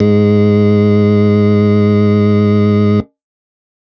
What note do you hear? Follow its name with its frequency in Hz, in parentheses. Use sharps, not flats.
G#2 (103.8 Hz)